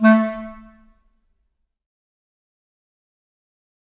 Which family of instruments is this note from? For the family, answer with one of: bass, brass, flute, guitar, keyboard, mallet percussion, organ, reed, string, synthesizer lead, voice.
reed